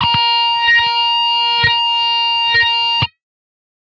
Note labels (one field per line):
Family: guitar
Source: synthesizer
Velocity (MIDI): 25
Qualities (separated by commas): bright, distorted